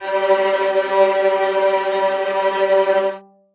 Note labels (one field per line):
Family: string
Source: acoustic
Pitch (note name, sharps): G3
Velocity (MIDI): 75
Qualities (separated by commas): non-linear envelope, reverb